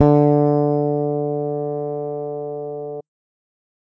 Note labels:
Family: bass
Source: electronic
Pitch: D3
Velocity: 127

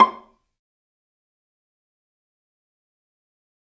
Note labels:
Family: string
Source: acoustic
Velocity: 75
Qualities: fast decay, percussive, reverb

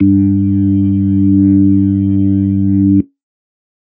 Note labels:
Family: organ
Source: electronic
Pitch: G2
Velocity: 50

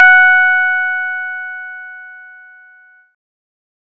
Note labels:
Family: bass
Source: synthesizer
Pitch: F#5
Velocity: 100

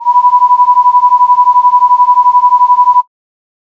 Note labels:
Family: flute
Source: synthesizer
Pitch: B5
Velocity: 75

